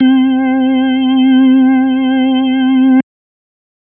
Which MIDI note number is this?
60